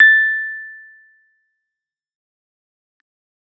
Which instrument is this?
electronic keyboard